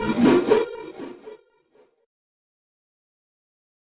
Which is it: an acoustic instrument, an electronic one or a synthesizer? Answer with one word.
electronic